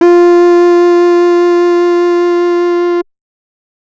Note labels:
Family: bass; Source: synthesizer; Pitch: F4; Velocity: 127; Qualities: distorted

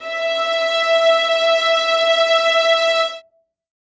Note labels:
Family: string; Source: acoustic; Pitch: E5; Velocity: 75; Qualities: reverb

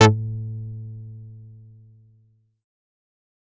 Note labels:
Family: bass; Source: synthesizer; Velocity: 100; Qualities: distorted, fast decay

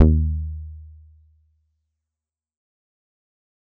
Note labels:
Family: bass; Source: synthesizer; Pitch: D#2; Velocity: 75; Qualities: dark, distorted, fast decay

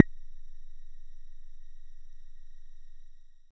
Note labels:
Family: bass; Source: synthesizer; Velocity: 25

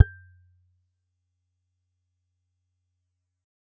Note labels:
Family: guitar; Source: acoustic; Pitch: G6; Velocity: 25; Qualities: percussive

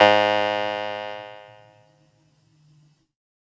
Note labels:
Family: keyboard; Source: electronic; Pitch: G#2; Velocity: 127; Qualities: bright, distorted

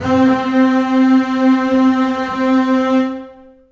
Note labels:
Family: string; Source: acoustic; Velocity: 127; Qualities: long release, reverb

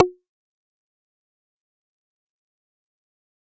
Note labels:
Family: bass; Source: synthesizer; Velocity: 50; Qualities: distorted, fast decay, percussive

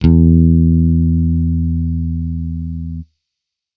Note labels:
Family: bass; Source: electronic; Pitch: E2; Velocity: 50; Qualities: distorted

